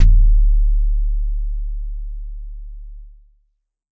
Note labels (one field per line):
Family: bass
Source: synthesizer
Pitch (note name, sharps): D1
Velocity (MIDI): 50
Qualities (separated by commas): distorted